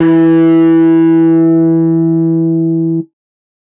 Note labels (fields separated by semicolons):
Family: guitar; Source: electronic; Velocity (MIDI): 100; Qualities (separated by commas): distorted